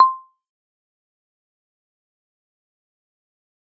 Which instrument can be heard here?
acoustic mallet percussion instrument